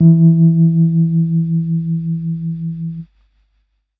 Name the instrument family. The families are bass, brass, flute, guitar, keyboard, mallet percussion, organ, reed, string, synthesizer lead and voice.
keyboard